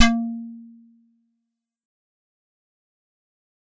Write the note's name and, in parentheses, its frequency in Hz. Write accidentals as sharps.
A#3 (233.1 Hz)